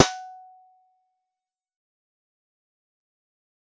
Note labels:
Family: guitar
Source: synthesizer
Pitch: F#5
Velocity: 127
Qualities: fast decay, percussive

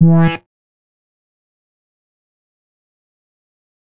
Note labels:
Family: bass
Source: synthesizer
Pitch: E3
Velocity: 75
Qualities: fast decay, percussive

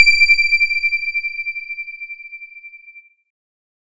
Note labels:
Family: keyboard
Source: electronic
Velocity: 75

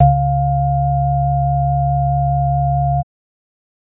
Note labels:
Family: organ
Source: electronic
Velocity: 100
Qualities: multiphonic

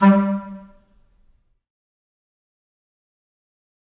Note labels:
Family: reed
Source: acoustic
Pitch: G3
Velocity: 50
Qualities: fast decay, percussive, reverb

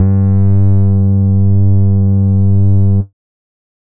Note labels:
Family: bass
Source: synthesizer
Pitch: G2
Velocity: 127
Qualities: distorted

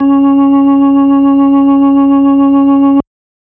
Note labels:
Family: organ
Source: electronic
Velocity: 127

